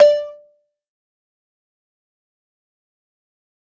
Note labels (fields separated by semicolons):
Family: mallet percussion; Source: acoustic; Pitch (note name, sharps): D5; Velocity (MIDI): 50; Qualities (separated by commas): distorted, fast decay, percussive, reverb